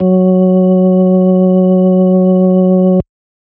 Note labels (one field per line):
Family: organ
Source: electronic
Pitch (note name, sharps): F#3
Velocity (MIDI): 127